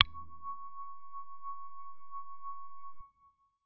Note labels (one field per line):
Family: guitar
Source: electronic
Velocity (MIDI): 25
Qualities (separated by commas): dark, distorted